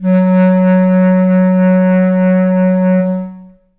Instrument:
acoustic reed instrument